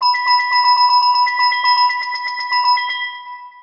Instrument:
synthesizer mallet percussion instrument